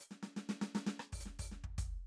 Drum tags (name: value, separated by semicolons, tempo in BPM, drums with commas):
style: jazz-funk; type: fill; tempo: 116 BPM; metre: 4/4; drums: closed hi-hat, open hi-hat, hi-hat pedal, snare, cross-stick, kick